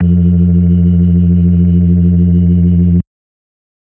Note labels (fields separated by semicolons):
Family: organ; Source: electronic; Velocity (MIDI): 75; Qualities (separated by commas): dark